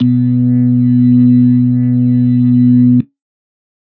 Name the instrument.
electronic organ